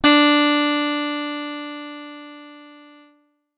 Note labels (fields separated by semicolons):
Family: guitar; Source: acoustic; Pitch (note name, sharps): D4; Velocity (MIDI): 100; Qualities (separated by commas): bright, distorted